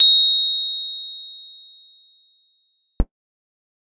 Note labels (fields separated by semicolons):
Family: keyboard; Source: electronic; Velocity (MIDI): 75; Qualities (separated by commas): bright